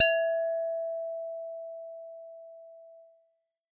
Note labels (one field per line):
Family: bass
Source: synthesizer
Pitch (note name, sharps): E5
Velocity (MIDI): 100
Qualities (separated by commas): distorted